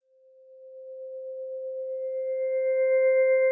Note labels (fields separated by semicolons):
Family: guitar; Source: electronic; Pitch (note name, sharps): C5; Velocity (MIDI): 127; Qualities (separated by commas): dark, long release